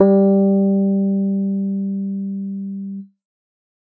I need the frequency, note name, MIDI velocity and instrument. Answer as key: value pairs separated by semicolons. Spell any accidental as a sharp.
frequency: 196 Hz; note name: G3; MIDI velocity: 75; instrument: electronic keyboard